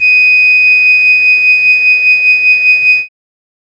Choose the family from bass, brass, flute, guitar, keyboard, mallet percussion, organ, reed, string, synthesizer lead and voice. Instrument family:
keyboard